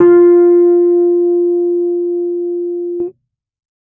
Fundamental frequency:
349.2 Hz